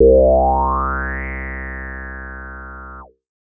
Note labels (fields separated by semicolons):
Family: bass; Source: synthesizer; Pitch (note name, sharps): C2; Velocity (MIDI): 50